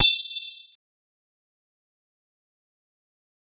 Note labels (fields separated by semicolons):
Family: mallet percussion; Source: synthesizer; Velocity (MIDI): 75; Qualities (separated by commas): fast decay, multiphonic, percussive